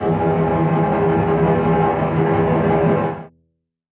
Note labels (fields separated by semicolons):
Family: string; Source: acoustic; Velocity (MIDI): 127; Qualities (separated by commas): bright, non-linear envelope, reverb